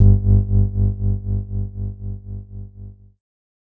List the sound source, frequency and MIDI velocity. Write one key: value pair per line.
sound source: electronic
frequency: 49 Hz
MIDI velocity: 75